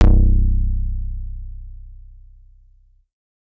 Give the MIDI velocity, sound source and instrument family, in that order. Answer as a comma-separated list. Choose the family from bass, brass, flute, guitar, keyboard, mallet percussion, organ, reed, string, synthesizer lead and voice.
100, synthesizer, bass